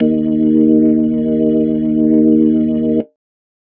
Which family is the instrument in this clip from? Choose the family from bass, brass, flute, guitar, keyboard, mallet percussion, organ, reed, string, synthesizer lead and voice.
organ